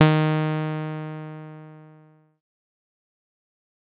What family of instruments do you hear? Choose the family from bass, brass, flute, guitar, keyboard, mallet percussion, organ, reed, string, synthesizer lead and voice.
bass